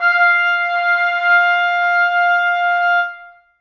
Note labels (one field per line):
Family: brass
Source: acoustic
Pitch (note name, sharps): F5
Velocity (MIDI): 50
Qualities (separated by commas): reverb